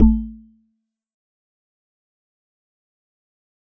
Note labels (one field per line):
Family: mallet percussion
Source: acoustic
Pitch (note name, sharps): A1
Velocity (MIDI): 25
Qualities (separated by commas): fast decay, percussive